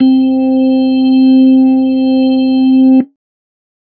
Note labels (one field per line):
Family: organ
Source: electronic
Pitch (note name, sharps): C4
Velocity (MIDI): 100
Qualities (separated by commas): dark